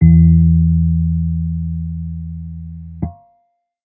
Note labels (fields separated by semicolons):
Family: keyboard; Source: electronic; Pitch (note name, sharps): E2; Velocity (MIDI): 25; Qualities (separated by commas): dark